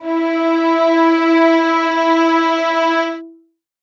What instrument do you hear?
acoustic string instrument